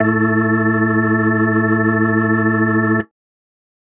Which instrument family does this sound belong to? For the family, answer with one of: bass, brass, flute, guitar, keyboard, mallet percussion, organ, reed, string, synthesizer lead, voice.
organ